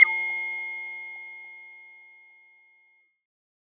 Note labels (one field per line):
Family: bass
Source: synthesizer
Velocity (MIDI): 75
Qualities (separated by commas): bright, distorted